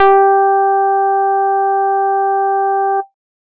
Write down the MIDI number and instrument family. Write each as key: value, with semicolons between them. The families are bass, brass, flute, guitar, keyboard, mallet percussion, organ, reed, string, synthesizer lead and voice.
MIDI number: 67; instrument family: bass